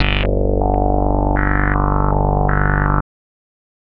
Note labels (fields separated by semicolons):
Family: bass; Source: synthesizer; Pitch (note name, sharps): G0; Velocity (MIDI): 75; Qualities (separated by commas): tempo-synced